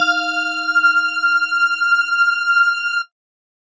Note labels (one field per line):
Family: mallet percussion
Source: electronic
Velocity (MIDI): 75